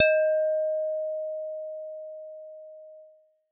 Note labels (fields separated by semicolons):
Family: bass; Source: synthesizer; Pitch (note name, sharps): D#5; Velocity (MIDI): 127; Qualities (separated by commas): distorted